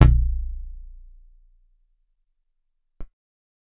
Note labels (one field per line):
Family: guitar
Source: acoustic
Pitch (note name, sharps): A#0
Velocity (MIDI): 25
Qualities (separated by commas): dark